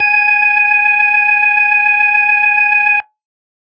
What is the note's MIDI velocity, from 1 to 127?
50